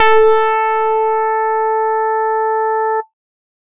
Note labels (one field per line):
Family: bass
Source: synthesizer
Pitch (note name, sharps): A4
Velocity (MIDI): 127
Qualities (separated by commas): distorted